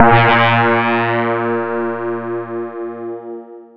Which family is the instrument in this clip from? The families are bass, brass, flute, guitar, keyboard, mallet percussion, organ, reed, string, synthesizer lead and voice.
mallet percussion